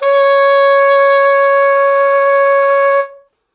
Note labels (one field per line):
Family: reed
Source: acoustic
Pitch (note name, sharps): C#5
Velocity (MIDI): 25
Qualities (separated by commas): reverb